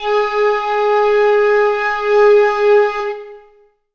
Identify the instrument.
acoustic flute